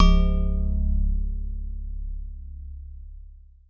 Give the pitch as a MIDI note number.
25